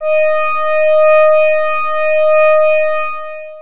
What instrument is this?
electronic organ